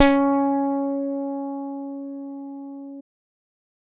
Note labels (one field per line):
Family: bass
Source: electronic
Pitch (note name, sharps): C#4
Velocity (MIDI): 75